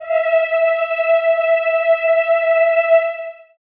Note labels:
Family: voice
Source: acoustic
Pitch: E5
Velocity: 127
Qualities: reverb

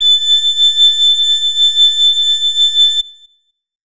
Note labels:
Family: flute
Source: acoustic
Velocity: 50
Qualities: bright

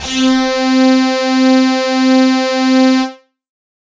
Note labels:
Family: guitar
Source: electronic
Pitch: C4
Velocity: 75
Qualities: distorted

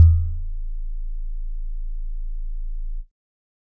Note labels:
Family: keyboard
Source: electronic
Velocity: 75

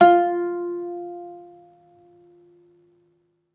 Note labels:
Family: guitar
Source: acoustic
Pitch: F4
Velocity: 50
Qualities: reverb

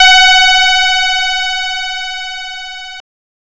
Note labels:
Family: guitar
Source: synthesizer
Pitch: F#5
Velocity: 75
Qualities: bright, distorted

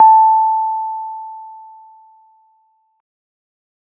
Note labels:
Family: keyboard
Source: electronic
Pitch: A5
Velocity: 100

